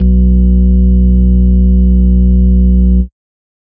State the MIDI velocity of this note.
127